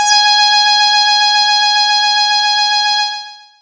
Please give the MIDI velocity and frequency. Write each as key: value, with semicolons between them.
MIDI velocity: 127; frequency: 830.6 Hz